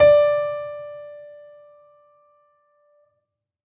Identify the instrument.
acoustic keyboard